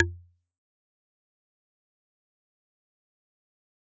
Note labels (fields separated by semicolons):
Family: mallet percussion; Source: acoustic; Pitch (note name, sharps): F2; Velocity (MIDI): 50; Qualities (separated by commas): fast decay, percussive